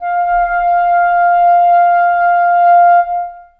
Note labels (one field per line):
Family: reed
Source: acoustic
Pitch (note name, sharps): F5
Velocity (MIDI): 25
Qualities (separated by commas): long release, reverb